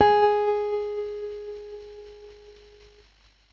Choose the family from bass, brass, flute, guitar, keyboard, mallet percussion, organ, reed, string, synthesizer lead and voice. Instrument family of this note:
keyboard